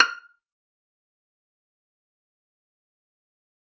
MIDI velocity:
75